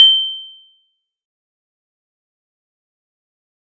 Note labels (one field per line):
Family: mallet percussion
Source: acoustic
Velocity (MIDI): 100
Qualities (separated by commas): bright, fast decay, percussive